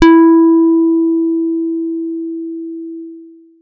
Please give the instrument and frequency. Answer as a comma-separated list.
electronic guitar, 329.6 Hz